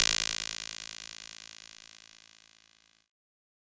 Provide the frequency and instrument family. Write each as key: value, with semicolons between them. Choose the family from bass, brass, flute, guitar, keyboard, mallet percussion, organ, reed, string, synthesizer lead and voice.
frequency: 55 Hz; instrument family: keyboard